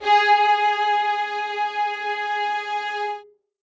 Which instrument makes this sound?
acoustic string instrument